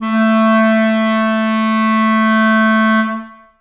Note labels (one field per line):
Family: reed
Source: acoustic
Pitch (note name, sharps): A3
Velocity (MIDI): 127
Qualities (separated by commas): long release, reverb